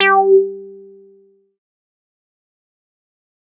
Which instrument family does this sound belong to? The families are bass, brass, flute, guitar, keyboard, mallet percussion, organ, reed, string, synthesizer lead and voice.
bass